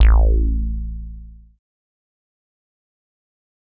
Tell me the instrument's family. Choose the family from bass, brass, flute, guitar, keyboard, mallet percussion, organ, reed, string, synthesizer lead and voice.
bass